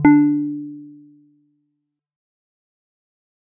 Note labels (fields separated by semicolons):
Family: mallet percussion; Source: acoustic; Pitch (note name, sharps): D4; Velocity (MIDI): 25; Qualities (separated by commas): dark, fast decay, multiphonic